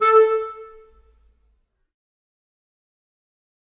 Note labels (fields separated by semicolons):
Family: reed; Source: acoustic; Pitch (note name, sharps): A4; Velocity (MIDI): 50; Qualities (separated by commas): fast decay, reverb